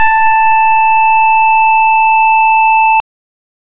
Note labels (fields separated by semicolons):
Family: organ; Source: electronic; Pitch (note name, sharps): A5; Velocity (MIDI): 127